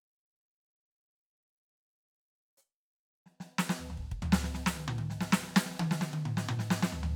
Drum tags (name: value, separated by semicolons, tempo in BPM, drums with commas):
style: hip-hop; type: fill; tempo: 67 BPM; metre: 4/4; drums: hi-hat pedal, snare, high tom, mid tom, floor tom, kick